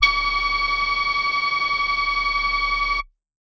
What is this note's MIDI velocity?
50